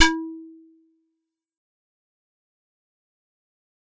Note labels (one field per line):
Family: keyboard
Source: acoustic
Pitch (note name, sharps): E4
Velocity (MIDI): 100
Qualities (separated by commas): fast decay, percussive